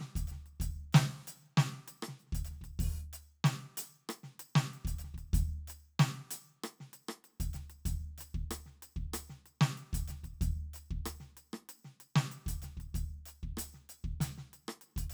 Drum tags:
funk, beat, 95 BPM, 4/4, percussion, snare, cross-stick, kick

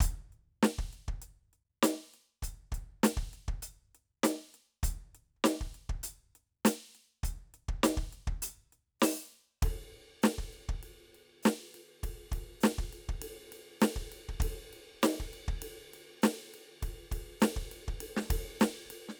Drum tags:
Latin funk, beat, 100 BPM, 4/4, crash, ride, closed hi-hat, hi-hat pedal, snare, kick

